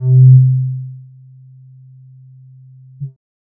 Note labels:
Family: bass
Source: synthesizer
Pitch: C3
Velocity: 25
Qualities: dark

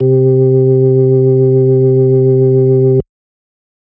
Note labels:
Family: organ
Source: electronic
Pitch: C3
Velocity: 127

